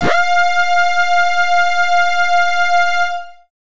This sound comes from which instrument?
synthesizer bass